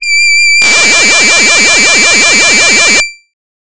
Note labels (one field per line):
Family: voice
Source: synthesizer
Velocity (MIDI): 127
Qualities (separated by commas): bright